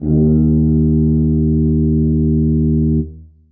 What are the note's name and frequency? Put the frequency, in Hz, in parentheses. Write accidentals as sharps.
D#2 (77.78 Hz)